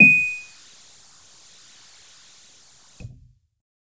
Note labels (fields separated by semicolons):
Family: keyboard; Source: electronic; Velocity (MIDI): 25; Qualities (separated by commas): percussive